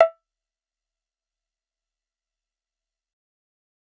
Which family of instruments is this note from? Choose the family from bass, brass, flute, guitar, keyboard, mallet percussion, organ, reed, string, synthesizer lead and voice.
bass